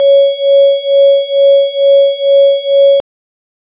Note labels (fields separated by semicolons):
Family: organ; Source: electronic; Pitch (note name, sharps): C#5; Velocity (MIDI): 50